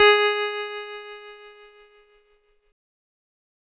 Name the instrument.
electronic keyboard